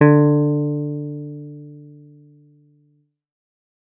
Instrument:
electronic guitar